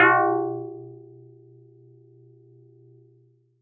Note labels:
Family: mallet percussion; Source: acoustic; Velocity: 127

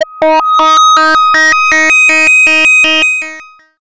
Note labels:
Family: bass; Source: synthesizer; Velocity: 25; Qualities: bright, distorted, long release, multiphonic, tempo-synced

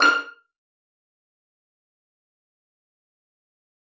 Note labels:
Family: string; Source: acoustic; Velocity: 25; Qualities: fast decay, percussive, reverb

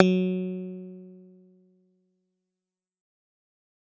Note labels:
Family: bass; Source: synthesizer; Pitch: F#3; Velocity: 50; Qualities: fast decay

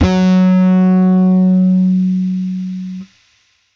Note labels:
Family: bass; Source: electronic; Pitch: F#3; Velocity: 25; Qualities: bright, distorted

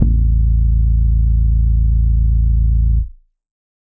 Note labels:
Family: organ; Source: electronic; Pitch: A0; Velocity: 75

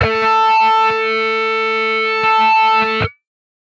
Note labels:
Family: guitar; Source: synthesizer; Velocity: 25; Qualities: bright, distorted

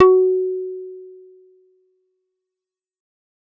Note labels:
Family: bass; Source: synthesizer; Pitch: F#4; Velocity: 75; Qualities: fast decay

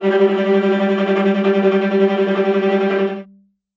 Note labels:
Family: string; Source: acoustic; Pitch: G3; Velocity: 127; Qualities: non-linear envelope, reverb

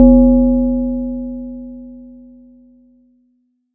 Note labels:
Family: mallet percussion; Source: acoustic; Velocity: 50

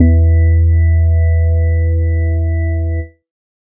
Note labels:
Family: organ; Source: electronic; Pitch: E2; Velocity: 100; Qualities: dark

